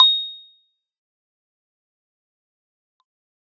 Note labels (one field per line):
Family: keyboard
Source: electronic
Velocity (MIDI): 127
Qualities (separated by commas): bright, fast decay, percussive